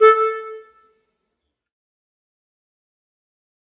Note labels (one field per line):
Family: reed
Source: acoustic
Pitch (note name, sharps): A4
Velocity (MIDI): 25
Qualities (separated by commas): fast decay, percussive, reverb